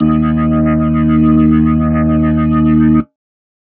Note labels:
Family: keyboard; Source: electronic; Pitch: D#2; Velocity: 50; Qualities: distorted

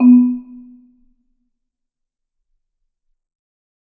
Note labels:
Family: mallet percussion; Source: acoustic; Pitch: B3; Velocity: 50; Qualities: dark, percussive, reverb

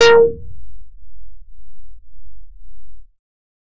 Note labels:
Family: bass; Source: synthesizer; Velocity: 127

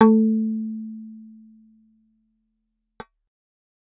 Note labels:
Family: bass; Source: synthesizer; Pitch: A3; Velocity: 127

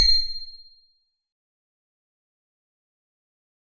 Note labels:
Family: guitar; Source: acoustic; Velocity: 75; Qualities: bright, distorted, fast decay, percussive

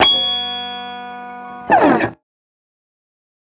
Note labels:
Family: guitar; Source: electronic; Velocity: 127; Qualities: distorted

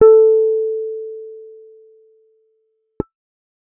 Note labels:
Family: bass; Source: synthesizer; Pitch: A4; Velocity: 25

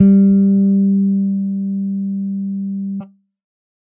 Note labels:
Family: bass; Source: electronic; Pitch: G3; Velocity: 50; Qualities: dark

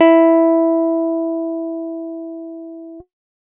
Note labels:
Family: guitar; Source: electronic; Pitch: E4; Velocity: 25

